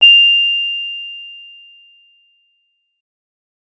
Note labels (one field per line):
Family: keyboard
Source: electronic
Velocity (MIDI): 75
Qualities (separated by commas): bright